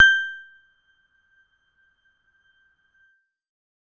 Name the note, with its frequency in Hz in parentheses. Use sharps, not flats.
G6 (1568 Hz)